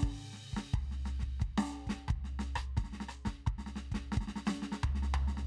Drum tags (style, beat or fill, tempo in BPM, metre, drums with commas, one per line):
samba
beat
89 BPM
4/4
crash, hi-hat pedal, snare, cross-stick, floor tom, kick